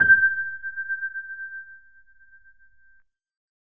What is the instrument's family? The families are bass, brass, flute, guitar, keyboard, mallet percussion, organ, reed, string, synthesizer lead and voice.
keyboard